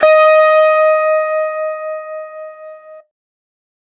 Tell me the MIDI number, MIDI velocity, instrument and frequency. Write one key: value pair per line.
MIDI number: 75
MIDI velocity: 50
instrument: electronic guitar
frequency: 622.3 Hz